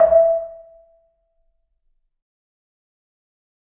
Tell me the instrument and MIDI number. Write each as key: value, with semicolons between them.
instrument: acoustic mallet percussion instrument; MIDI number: 76